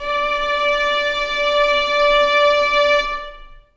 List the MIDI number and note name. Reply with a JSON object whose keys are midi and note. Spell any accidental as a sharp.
{"midi": 74, "note": "D5"}